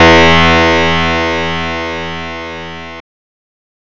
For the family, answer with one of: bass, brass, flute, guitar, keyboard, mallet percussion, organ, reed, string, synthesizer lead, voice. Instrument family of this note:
guitar